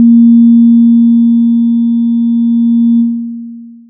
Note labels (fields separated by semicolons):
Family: synthesizer lead; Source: synthesizer; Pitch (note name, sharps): A#3; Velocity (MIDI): 25; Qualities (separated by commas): dark, long release